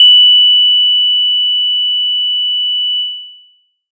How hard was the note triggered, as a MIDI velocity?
75